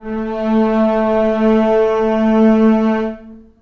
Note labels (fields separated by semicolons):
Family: string; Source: acoustic; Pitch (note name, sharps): A3; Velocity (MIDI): 50; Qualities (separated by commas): long release, reverb